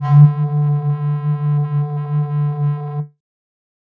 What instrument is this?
synthesizer flute